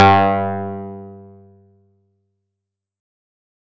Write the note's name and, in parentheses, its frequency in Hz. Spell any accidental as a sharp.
G2 (98 Hz)